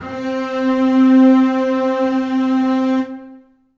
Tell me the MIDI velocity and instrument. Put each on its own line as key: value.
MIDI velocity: 100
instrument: acoustic string instrument